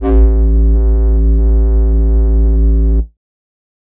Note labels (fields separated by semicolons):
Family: flute; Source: synthesizer; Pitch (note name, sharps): A1; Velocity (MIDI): 100; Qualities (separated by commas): distorted